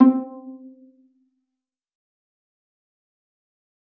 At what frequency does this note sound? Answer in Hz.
261.6 Hz